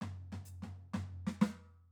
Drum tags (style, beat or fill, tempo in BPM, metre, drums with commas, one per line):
jazz
fill
125 BPM
4/4
hi-hat pedal, snare, floor tom